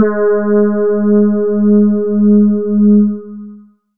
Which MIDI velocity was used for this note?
100